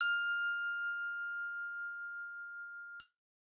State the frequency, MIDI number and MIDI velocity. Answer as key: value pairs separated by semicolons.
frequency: 1397 Hz; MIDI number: 89; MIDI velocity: 127